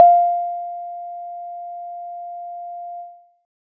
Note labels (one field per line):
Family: guitar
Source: synthesizer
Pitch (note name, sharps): F5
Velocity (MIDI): 25